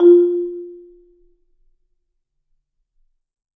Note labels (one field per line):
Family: mallet percussion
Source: acoustic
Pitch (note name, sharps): F4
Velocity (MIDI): 75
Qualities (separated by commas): dark, reverb